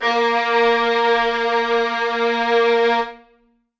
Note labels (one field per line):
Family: string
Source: acoustic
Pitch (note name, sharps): A#3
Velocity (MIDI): 100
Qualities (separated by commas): reverb